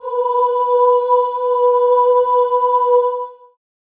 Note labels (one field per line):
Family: voice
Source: acoustic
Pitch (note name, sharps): B4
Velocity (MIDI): 25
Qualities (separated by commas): long release, reverb